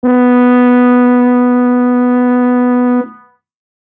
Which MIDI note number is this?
59